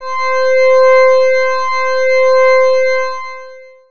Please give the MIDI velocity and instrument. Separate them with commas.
127, electronic organ